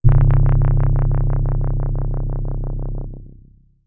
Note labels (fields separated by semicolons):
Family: keyboard; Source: electronic; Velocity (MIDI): 127; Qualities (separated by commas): dark, distorted, long release